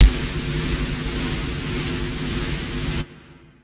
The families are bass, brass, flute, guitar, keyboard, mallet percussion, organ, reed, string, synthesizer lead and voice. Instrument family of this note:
flute